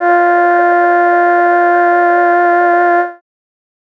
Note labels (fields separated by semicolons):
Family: voice; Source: synthesizer; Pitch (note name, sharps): F4; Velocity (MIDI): 75